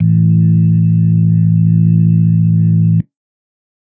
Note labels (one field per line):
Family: organ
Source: electronic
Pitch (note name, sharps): A1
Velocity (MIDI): 25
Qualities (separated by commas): dark